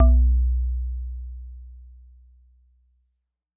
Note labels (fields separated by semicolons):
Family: mallet percussion; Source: acoustic; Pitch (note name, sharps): B1; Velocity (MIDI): 25